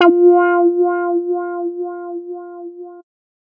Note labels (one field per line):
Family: bass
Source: synthesizer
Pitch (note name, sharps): F4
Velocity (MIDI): 75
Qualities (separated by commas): distorted